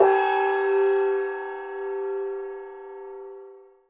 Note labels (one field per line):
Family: mallet percussion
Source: acoustic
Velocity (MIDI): 127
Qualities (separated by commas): long release